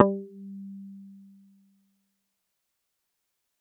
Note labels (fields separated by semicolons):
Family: bass; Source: synthesizer; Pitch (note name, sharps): G3; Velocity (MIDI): 75; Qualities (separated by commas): fast decay